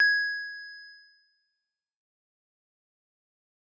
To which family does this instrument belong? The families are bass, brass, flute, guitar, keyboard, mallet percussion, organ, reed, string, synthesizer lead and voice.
mallet percussion